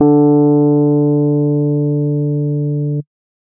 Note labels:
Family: keyboard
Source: electronic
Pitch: D3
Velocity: 100

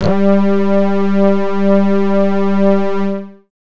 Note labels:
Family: bass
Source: synthesizer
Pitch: G3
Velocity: 25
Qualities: distorted

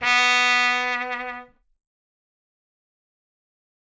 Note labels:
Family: brass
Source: acoustic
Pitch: B3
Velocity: 25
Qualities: bright, fast decay

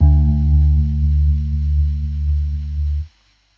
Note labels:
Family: keyboard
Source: electronic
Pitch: D2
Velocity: 25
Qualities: dark

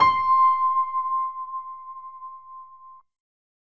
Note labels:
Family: keyboard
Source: electronic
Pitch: C6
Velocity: 100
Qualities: reverb

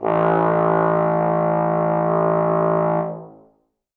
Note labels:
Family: brass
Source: acoustic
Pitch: A1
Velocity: 100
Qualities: reverb

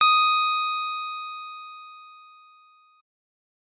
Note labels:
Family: keyboard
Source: electronic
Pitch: D#6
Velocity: 100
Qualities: bright

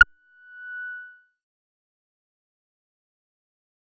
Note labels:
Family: bass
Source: synthesizer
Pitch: F#6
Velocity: 100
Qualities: fast decay

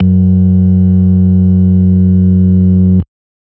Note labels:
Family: organ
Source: electronic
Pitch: F#2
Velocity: 127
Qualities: dark

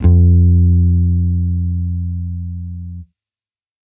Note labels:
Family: bass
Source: electronic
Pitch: F2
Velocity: 25

